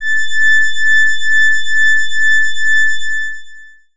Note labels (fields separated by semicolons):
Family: organ; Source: electronic; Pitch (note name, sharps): A6; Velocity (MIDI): 50; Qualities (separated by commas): distorted, long release